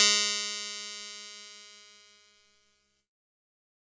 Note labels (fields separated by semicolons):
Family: keyboard; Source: electronic; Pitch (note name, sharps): G#3; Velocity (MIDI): 75; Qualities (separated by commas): bright, distorted